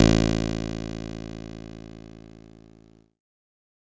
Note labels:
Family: keyboard; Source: electronic; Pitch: A1; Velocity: 50; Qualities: bright, distorted

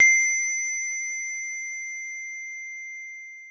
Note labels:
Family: mallet percussion; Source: acoustic; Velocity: 100; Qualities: bright, long release

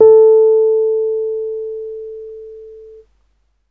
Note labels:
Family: keyboard; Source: electronic; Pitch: A4; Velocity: 50; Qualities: dark

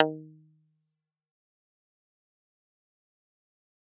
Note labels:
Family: guitar; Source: electronic; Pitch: D#3; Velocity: 127; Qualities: fast decay, percussive

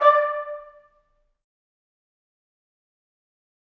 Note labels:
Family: brass; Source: acoustic; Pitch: D5; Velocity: 25; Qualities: fast decay, reverb

